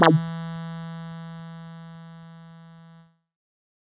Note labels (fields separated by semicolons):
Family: bass; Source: synthesizer; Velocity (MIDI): 25; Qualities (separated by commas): distorted